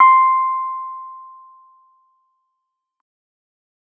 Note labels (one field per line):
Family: keyboard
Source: electronic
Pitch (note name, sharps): C6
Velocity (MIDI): 100